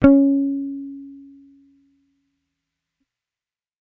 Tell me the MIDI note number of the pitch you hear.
61